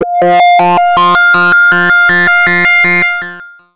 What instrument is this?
synthesizer bass